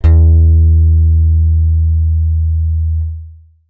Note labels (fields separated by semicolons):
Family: bass; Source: synthesizer; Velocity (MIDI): 100; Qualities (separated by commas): dark, long release